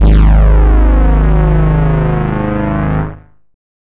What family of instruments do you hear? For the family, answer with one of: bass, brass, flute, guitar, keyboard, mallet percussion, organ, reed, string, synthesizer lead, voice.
bass